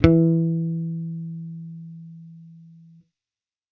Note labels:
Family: bass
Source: electronic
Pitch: E3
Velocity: 100

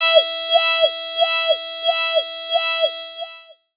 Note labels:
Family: voice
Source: synthesizer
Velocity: 50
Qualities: long release, non-linear envelope, tempo-synced

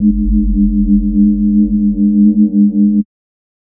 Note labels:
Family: mallet percussion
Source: synthesizer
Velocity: 25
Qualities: multiphonic, non-linear envelope

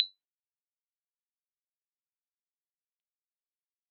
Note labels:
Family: keyboard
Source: electronic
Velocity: 75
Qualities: bright, fast decay, percussive

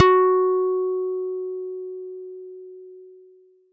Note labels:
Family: guitar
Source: electronic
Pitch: F#4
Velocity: 50

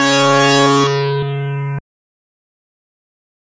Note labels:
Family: bass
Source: synthesizer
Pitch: C#3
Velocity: 100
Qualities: bright, distorted, fast decay

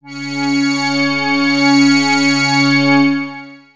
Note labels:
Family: synthesizer lead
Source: synthesizer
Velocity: 127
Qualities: bright, long release, non-linear envelope

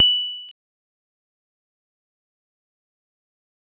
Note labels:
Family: guitar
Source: synthesizer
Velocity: 25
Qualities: dark, fast decay, percussive

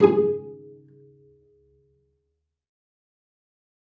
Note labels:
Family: string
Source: acoustic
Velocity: 50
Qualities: fast decay, percussive, reverb

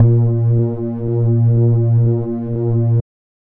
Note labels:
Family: bass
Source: synthesizer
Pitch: A#2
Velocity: 127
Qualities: dark

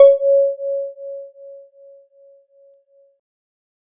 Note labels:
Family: keyboard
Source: electronic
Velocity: 25

